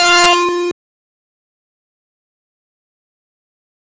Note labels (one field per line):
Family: bass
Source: synthesizer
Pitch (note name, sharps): F4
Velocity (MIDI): 127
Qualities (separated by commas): bright, distorted, fast decay